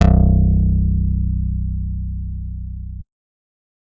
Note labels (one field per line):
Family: guitar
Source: acoustic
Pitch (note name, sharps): B0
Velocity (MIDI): 100